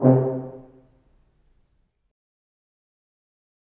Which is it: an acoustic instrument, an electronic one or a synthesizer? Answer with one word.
acoustic